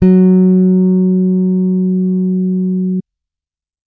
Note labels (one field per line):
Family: bass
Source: electronic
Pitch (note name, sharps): F#3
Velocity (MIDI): 75